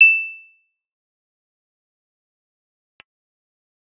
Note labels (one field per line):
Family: bass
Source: synthesizer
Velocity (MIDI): 127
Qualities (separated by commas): bright, fast decay, percussive